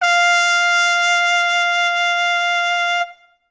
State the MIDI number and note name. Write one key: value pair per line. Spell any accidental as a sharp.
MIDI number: 77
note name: F5